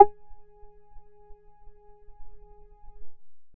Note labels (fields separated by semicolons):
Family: bass; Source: synthesizer; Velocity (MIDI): 25; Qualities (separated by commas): distorted, long release, percussive